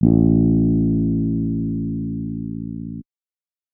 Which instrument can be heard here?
electronic keyboard